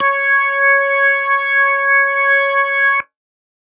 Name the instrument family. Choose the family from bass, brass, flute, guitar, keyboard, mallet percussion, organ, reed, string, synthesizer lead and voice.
organ